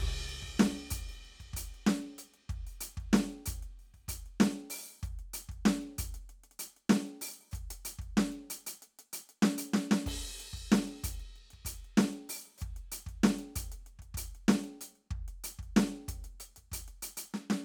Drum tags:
rock
beat
95 BPM
4/4
crash, closed hi-hat, open hi-hat, hi-hat pedal, snare, kick

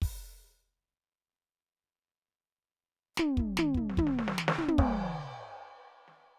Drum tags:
hip-hop
fill
75 BPM
4/4
crash, open hi-hat, hi-hat pedal, snare, floor tom, kick

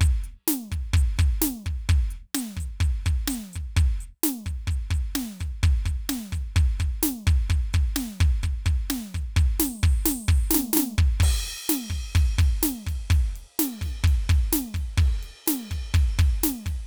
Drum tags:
rock
beat
128 BPM
4/4
crash, ride, closed hi-hat, open hi-hat, hi-hat pedal, snare, kick

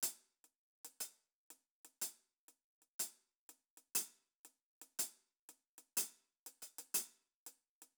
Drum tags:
jazz
beat
120 BPM
4/4
closed hi-hat

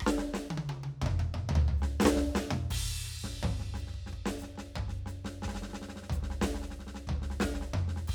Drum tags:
samba
beat
89 BPM
4/4
crash, hi-hat pedal, snare, cross-stick, high tom, mid tom, floor tom, kick

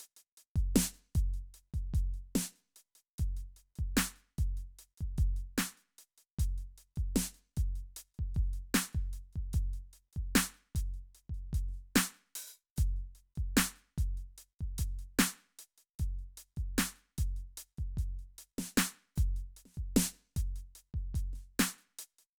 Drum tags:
hip-hop
beat
75 BPM
4/4
closed hi-hat, open hi-hat, hi-hat pedal, snare, kick

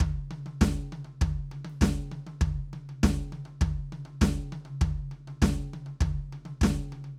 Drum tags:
rock
beat
100 BPM
4/4
crash, snare, high tom, kick

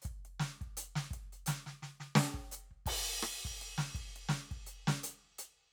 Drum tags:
New Orleans funk
beat
84 BPM
4/4
crash, closed hi-hat, hi-hat pedal, snare, cross-stick, kick

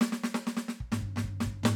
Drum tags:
punk
fill
128 BPM
4/4
snare, floor tom, kick

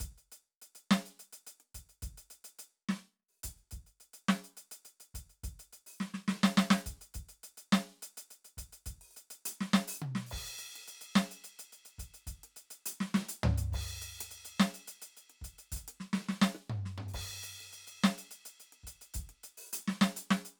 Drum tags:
rock
beat
140 BPM
4/4
crash, closed hi-hat, open hi-hat, hi-hat pedal, snare, cross-stick, high tom, mid tom, floor tom, kick

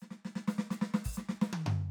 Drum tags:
fast funk
fill
125 BPM
4/4
open hi-hat, hi-hat pedal, snare, high tom, floor tom, kick

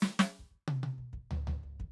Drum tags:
Afro-Cuban bembé
fill
122 BPM
4/4
hi-hat pedal, snare, high tom, floor tom, kick

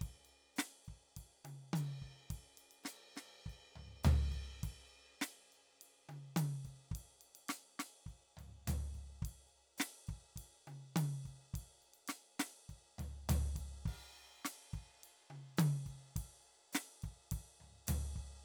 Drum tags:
Motown
beat
104 BPM
4/4
crash, ride, hi-hat pedal, snare, high tom, floor tom, kick

